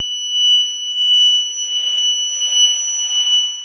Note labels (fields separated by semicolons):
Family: keyboard; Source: electronic; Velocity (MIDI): 50; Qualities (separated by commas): bright, long release